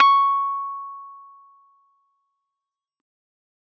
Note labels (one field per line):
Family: keyboard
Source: electronic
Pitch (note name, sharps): C#6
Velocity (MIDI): 100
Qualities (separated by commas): fast decay